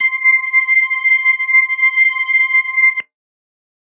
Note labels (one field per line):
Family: organ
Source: electronic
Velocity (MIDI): 50